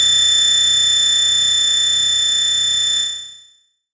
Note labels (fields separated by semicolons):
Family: bass; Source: synthesizer; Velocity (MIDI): 127; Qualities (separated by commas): bright, distorted, long release